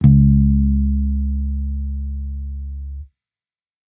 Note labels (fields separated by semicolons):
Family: bass; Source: electronic; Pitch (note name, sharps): C#2; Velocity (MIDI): 25